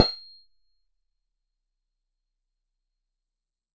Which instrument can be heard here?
electronic keyboard